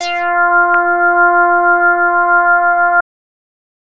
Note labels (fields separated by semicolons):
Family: bass; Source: synthesizer; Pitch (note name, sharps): F4; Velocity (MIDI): 127; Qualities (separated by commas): distorted